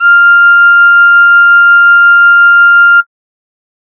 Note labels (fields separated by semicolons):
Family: flute; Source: synthesizer; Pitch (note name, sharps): F6; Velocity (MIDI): 75